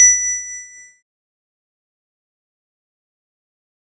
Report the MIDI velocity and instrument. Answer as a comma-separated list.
75, electronic keyboard